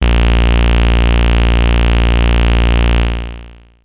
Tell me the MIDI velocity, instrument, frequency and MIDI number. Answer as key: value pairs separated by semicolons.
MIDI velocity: 127; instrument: synthesizer bass; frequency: 58.27 Hz; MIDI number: 34